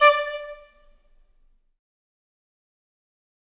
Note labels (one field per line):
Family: flute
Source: acoustic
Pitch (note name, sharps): D5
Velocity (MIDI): 25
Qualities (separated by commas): fast decay, percussive, reverb